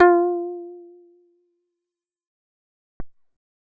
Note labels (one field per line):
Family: bass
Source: synthesizer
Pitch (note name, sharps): F4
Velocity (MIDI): 50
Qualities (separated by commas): fast decay